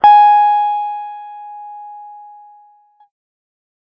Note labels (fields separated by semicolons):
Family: guitar; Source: electronic; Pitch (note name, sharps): G#5; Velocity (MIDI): 75